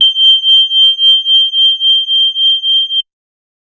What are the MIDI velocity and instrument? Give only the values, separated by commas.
127, electronic organ